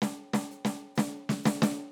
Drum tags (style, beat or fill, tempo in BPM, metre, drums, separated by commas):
Afro-Cuban bembé, fill, 122 BPM, 4/4, hi-hat pedal, snare